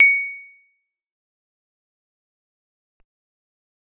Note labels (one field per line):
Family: guitar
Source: acoustic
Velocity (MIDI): 75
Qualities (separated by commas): fast decay, percussive